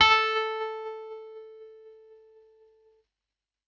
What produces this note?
electronic keyboard